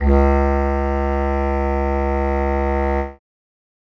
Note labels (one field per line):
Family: reed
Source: acoustic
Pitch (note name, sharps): C#2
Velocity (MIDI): 127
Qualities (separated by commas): dark